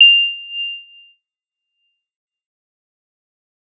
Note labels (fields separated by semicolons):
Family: bass; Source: synthesizer; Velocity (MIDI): 75; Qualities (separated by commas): bright, fast decay